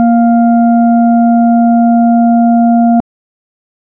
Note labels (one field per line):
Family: organ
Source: electronic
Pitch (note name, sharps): A#3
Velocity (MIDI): 100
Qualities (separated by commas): dark